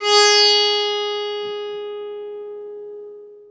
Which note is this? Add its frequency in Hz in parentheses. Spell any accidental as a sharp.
G#4 (415.3 Hz)